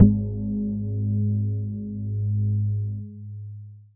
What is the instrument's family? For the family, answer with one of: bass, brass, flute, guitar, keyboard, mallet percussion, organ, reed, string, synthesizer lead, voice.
mallet percussion